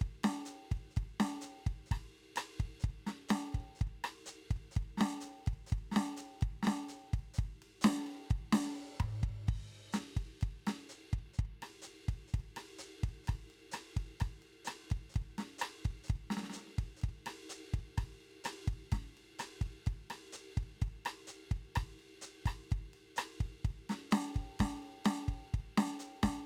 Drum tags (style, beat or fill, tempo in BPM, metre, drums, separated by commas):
bossa nova, beat, 127 BPM, 4/4, crash, ride, hi-hat pedal, snare, cross-stick, mid tom, kick